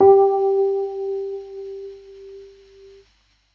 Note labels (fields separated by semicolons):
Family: keyboard; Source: electronic; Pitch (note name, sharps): G4; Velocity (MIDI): 50